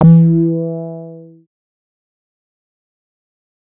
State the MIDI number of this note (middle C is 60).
52